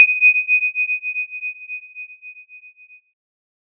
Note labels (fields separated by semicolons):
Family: keyboard; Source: synthesizer; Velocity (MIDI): 75; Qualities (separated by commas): bright